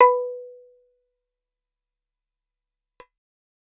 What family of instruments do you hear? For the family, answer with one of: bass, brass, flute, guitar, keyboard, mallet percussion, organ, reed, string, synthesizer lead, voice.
guitar